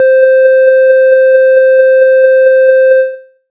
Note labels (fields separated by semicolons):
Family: bass; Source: synthesizer; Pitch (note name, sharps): C5; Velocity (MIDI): 50